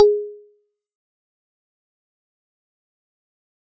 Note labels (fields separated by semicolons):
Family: mallet percussion; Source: acoustic; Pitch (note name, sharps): G#4; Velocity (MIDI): 127; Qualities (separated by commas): fast decay, percussive